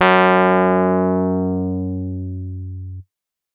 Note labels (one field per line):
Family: keyboard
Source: electronic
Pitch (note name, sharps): F#2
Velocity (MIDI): 127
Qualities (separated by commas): distorted